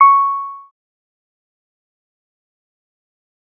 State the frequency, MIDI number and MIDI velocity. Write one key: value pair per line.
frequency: 1109 Hz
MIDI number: 85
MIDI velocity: 100